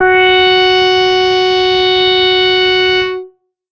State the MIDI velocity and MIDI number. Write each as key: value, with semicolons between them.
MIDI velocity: 75; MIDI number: 66